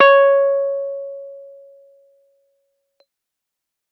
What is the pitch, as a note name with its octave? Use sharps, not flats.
C#5